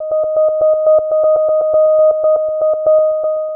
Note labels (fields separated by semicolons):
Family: synthesizer lead; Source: synthesizer; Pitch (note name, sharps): D#5; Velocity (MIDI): 100; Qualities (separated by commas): dark, long release, tempo-synced